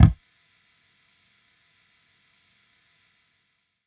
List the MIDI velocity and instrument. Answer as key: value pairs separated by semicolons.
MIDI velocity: 50; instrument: electronic bass